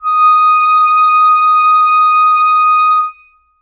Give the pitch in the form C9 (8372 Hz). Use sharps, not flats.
D#6 (1245 Hz)